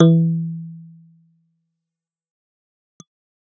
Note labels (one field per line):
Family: keyboard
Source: electronic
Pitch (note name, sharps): E3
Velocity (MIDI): 75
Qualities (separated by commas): fast decay